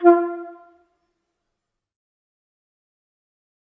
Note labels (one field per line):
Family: flute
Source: acoustic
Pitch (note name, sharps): F4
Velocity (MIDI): 25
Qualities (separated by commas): fast decay, percussive, reverb